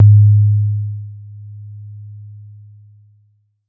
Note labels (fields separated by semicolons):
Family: keyboard; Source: electronic; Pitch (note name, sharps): G#2; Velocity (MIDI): 50; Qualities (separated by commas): dark